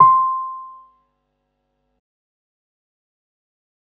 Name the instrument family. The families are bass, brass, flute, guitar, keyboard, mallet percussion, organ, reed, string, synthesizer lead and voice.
keyboard